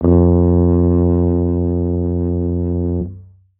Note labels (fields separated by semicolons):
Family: brass; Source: acoustic; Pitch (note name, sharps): F2; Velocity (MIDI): 50